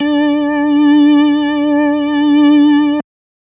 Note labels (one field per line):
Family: organ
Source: electronic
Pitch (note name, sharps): D4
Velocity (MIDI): 50